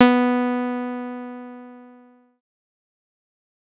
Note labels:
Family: bass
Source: synthesizer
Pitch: B3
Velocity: 25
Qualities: distorted, fast decay

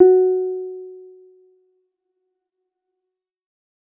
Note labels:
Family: keyboard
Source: electronic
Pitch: F#4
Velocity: 25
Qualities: dark

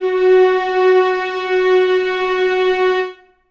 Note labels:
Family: string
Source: acoustic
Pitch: F#4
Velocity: 50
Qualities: reverb

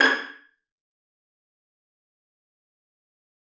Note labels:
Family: string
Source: acoustic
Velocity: 75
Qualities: fast decay, percussive, reverb

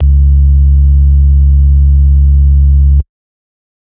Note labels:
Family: organ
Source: electronic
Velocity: 50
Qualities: dark

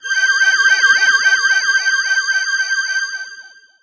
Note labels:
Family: voice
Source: synthesizer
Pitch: G6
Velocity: 50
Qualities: bright, distorted, long release

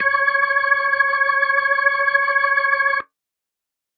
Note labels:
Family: organ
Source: electronic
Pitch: C#5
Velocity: 100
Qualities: reverb

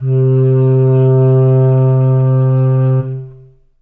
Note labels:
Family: reed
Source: acoustic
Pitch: C3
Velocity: 25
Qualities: dark, long release, reverb

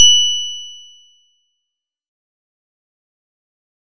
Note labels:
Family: guitar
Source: synthesizer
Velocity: 100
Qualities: bright, fast decay

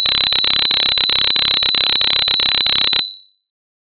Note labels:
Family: bass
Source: synthesizer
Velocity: 127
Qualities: bright

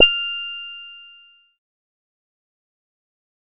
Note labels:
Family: bass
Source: synthesizer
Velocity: 25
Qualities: distorted, fast decay

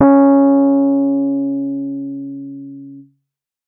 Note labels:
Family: keyboard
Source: electronic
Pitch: C#4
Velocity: 127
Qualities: dark

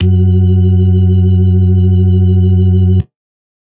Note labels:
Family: organ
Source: electronic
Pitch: F#2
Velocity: 25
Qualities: dark

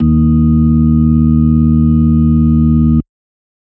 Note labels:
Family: organ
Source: electronic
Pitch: D#2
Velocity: 50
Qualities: dark

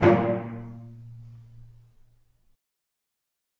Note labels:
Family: string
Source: acoustic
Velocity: 127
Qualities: fast decay, reverb

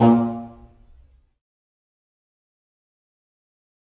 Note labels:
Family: reed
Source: acoustic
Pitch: A#2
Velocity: 50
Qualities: fast decay, percussive, reverb

